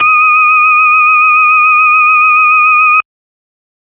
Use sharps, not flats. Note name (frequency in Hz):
D#6 (1245 Hz)